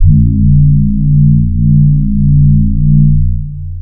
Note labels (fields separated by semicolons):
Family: bass; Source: synthesizer; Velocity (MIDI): 25; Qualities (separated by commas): long release